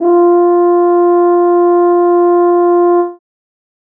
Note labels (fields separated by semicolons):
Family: brass; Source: acoustic; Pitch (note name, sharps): F4; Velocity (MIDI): 100